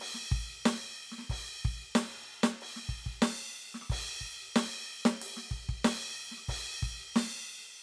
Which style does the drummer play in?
funk rock